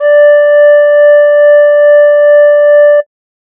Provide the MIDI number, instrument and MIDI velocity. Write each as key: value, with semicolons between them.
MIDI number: 74; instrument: synthesizer flute; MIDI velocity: 127